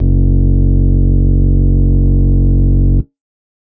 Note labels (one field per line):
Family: organ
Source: electronic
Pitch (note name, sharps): F#1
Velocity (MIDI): 127